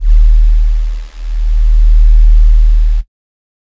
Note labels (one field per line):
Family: flute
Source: synthesizer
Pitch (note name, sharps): D#1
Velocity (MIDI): 50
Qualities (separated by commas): dark